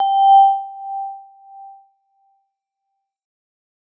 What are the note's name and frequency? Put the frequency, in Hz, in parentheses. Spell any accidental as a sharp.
G5 (784 Hz)